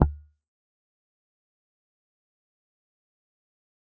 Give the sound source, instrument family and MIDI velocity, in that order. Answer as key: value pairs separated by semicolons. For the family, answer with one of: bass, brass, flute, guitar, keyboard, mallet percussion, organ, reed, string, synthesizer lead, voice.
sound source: electronic; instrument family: guitar; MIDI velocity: 25